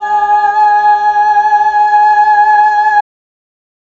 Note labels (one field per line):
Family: voice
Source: electronic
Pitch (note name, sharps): G#5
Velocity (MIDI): 127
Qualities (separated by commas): bright